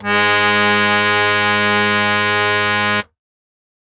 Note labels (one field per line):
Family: keyboard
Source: acoustic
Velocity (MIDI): 100